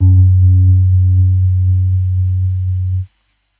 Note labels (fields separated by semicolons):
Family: keyboard; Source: electronic; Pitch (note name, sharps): F#2; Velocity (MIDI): 25; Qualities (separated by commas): dark